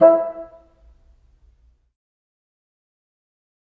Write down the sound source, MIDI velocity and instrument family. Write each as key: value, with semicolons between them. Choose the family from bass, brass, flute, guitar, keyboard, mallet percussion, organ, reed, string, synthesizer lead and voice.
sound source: acoustic; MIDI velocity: 50; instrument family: reed